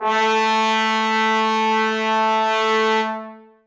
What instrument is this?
acoustic brass instrument